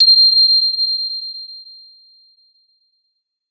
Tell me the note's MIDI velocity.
75